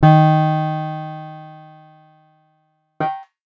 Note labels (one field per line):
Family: guitar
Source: acoustic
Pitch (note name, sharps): D#3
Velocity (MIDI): 25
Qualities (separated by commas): distorted